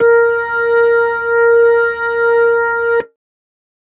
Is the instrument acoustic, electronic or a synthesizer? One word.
electronic